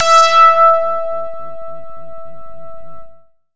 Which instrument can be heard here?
synthesizer bass